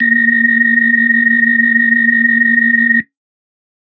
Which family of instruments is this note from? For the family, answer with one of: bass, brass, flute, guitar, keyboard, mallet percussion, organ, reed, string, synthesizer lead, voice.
organ